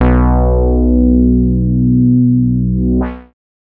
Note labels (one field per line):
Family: bass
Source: synthesizer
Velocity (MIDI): 50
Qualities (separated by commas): distorted, multiphonic